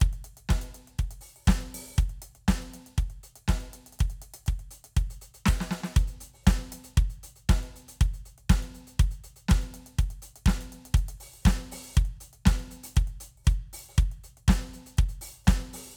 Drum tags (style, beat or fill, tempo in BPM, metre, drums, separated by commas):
disco, beat, 120 BPM, 4/4, closed hi-hat, open hi-hat, hi-hat pedal, snare, kick